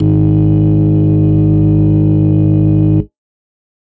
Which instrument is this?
electronic organ